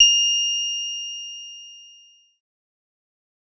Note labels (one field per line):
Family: bass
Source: synthesizer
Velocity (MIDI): 75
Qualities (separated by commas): distorted, fast decay